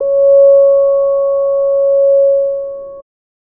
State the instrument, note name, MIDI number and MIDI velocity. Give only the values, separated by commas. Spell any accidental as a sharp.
synthesizer bass, C#5, 73, 25